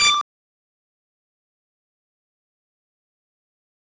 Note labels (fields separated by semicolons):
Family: bass; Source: synthesizer; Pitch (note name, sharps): D6; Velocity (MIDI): 50; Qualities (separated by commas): fast decay, percussive